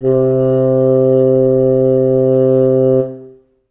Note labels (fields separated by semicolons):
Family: reed; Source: acoustic; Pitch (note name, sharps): C3; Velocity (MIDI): 25; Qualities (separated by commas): reverb